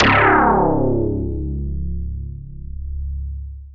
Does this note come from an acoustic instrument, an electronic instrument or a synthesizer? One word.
synthesizer